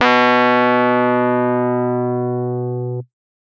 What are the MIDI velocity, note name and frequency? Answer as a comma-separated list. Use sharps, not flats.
127, B2, 123.5 Hz